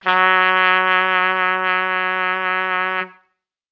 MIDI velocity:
75